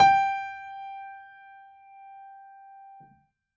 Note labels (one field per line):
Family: keyboard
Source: acoustic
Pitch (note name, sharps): G5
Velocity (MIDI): 100